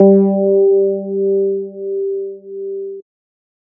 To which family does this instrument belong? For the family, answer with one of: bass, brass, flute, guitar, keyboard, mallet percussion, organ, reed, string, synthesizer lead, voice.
bass